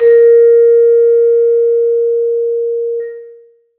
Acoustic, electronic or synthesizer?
acoustic